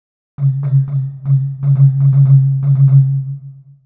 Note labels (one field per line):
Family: mallet percussion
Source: synthesizer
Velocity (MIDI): 50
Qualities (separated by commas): dark, long release, multiphonic, percussive, tempo-synced